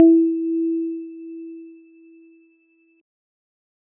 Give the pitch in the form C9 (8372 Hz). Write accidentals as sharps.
E4 (329.6 Hz)